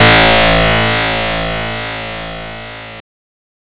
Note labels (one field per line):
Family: guitar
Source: synthesizer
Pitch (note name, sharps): A1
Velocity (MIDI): 127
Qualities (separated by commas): bright, distorted